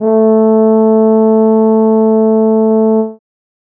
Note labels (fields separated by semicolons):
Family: brass; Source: acoustic; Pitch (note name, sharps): A3; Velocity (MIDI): 127; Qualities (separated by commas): dark